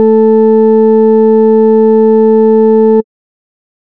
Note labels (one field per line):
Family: bass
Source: synthesizer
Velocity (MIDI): 50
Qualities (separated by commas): distorted